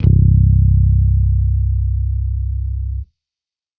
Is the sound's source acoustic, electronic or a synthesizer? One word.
electronic